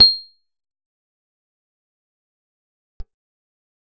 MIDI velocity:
25